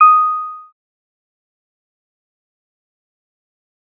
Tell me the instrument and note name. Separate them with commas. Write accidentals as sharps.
synthesizer bass, D#6